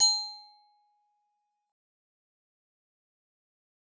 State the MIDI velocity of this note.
25